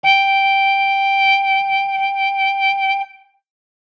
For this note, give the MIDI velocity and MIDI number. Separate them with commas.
25, 79